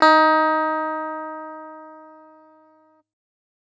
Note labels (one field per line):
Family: guitar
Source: electronic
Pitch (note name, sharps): D#4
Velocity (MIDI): 75